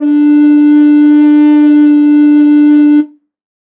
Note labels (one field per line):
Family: flute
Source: acoustic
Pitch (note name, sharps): D4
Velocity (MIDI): 25